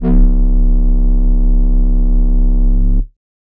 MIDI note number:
25